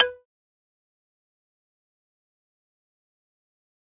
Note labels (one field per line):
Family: mallet percussion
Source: acoustic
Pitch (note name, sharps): B4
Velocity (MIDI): 127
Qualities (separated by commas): fast decay, percussive, reverb